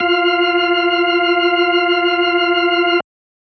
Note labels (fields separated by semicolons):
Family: organ; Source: electronic; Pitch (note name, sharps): F4; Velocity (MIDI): 50